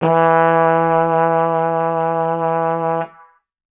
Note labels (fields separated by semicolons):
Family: brass; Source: acoustic; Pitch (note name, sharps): E3; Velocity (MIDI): 75